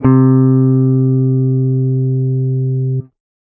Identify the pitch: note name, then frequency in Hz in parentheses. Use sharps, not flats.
C3 (130.8 Hz)